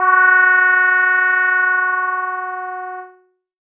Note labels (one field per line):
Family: keyboard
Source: electronic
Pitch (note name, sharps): F#4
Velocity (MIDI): 50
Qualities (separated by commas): distorted, multiphonic